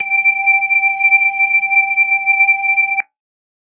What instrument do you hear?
electronic organ